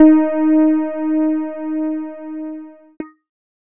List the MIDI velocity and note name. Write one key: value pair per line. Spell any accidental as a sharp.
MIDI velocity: 50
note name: D#4